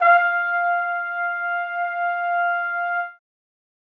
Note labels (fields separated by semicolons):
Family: brass; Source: acoustic; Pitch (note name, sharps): F5; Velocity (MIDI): 25; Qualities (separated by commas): reverb